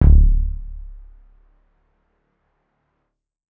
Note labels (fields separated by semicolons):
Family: keyboard; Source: electronic; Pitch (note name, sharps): C#1; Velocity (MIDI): 50; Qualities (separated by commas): dark